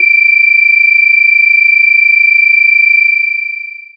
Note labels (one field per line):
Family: bass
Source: synthesizer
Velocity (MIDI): 75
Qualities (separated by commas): distorted, long release